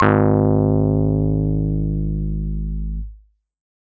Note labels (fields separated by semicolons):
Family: keyboard; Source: electronic; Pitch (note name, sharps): G#1; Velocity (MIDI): 100; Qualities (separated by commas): distorted